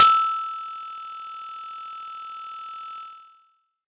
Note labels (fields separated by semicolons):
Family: mallet percussion; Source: acoustic; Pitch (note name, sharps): E6; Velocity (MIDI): 75; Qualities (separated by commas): bright, distorted